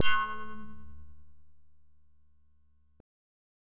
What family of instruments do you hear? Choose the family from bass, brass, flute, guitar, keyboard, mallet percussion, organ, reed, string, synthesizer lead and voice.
bass